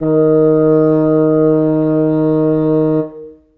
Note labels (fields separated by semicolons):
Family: reed; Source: acoustic; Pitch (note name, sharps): D#3; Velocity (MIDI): 50; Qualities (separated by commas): reverb